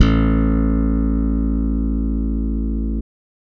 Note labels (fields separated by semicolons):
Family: bass; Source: electronic; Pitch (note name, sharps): A1; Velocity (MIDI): 50